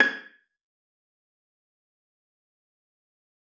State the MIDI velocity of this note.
25